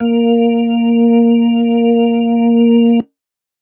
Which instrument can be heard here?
electronic organ